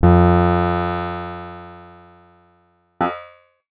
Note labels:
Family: guitar; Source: acoustic; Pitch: F2; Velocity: 50; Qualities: bright, distorted

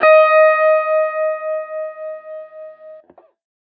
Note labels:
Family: guitar; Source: electronic; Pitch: D#5; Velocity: 25; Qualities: distorted

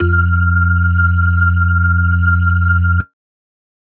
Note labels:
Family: organ; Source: electronic; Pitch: F2; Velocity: 75

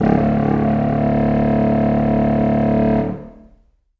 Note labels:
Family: reed; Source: acoustic; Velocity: 75; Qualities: distorted, long release, reverb

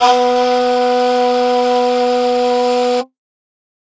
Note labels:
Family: flute; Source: acoustic; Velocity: 100

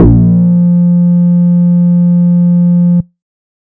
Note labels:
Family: bass; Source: synthesizer; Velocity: 50; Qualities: distorted

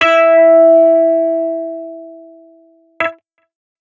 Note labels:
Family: guitar; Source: electronic; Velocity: 127; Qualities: distorted

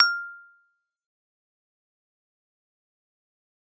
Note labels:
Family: mallet percussion; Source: acoustic; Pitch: F6; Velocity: 100; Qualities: fast decay, percussive

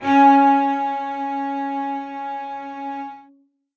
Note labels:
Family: string; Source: acoustic; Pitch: C#4; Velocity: 127; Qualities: reverb

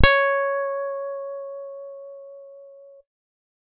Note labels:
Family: guitar; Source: electronic; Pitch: C#5; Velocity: 75

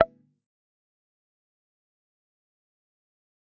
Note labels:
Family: guitar; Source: electronic; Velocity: 25; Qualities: fast decay, percussive

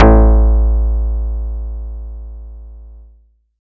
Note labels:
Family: guitar; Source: acoustic; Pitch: A1; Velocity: 50

